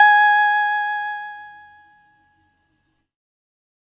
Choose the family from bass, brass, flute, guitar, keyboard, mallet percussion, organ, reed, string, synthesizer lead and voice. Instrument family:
keyboard